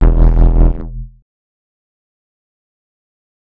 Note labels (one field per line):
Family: bass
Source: synthesizer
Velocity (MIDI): 50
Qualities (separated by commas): distorted, fast decay, multiphonic